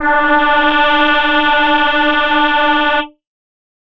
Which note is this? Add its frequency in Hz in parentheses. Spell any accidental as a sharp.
D4 (293.7 Hz)